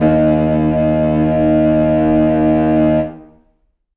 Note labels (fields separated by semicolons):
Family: reed; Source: acoustic; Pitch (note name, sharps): D#2; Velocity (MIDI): 100; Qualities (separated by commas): distorted, reverb